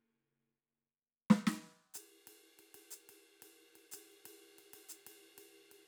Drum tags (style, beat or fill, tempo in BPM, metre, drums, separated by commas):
Afro-Cuban bembé, beat, 122 BPM, 4/4, ride, hi-hat pedal, snare